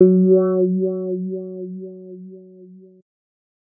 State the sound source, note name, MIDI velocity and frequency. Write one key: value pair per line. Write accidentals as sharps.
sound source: synthesizer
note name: F#3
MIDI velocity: 25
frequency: 185 Hz